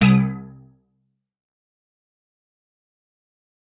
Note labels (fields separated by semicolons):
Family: guitar; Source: electronic; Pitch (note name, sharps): C2; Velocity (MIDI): 50; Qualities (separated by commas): fast decay, percussive